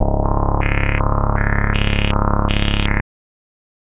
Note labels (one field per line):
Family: bass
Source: synthesizer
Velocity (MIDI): 50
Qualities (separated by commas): tempo-synced